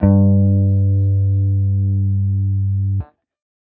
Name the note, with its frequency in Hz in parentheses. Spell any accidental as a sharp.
G2 (98 Hz)